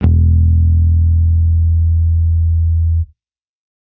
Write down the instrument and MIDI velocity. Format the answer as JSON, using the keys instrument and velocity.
{"instrument": "electronic bass", "velocity": 127}